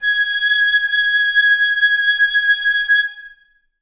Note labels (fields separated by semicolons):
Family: reed; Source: acoustic; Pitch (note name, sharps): G#6; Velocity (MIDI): 50; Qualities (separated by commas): reverb